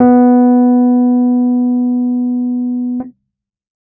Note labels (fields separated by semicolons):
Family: keyboard; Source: electronic; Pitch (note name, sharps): B3; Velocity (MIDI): 75; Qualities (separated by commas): dark